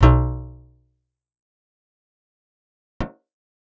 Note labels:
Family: guitar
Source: acoustic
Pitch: B1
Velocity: 25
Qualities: fast decay, percussive, reverb

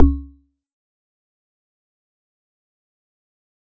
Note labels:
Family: mallet percussion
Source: acoustic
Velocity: 25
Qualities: fast decay, percussive

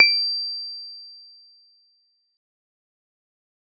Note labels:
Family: guitar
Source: synthesizer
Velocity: 50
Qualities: fast decay

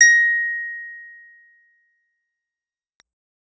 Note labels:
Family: keyboard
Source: electronic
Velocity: 127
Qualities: fast decay

